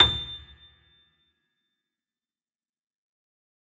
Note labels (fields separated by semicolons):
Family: keyboard; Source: acoustic; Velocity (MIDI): 100; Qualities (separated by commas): fast decay, percussive, reverb